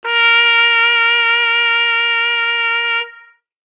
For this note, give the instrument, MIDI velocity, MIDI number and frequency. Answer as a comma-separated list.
acoustic brass instrument, 100, 70, 466.2 Hz